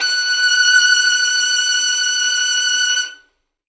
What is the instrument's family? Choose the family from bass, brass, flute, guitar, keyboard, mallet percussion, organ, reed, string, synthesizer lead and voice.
string